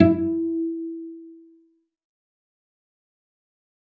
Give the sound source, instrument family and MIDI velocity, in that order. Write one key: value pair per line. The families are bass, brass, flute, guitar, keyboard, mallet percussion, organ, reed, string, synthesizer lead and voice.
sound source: acoustic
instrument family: string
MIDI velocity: 50